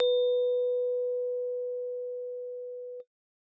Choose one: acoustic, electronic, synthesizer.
acoustic